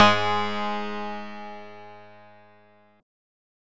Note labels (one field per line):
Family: synthesizer lead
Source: synthesizer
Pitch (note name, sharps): G#2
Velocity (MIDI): 25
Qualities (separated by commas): bright, distorted